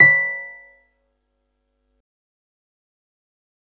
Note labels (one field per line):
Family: keyboard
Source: electronic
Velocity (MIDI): 50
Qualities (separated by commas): fast decay, percussive